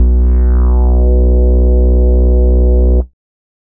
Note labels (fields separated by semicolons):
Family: bass; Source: synthesizer; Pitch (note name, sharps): B1; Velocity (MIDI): 100; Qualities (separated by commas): dark, distorted